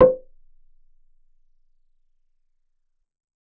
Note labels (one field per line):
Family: bass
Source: synthesizer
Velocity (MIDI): 25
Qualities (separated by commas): percussive, reverb